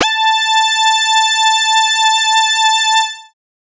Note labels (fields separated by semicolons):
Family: bass; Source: synthesizer; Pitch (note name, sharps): A5; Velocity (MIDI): 127; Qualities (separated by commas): bright, distorted, multiphonic